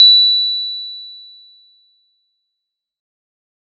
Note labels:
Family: organ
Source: electronic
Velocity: 25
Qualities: bright, fast decay

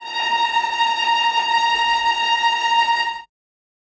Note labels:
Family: string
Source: acoustic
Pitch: A#5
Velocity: 25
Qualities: bright, non-linear envelope, reverb

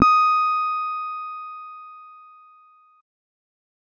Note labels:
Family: keyboard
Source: electronic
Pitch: D#6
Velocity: 25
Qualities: dark

